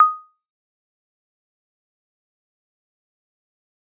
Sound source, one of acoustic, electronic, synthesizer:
acoustic